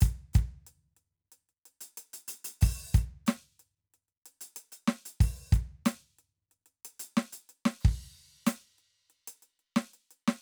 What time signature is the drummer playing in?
4/4